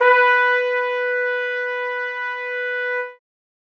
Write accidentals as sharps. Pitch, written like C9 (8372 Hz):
B4 (493.9 Hz)